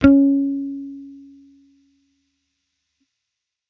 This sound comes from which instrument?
electronic bass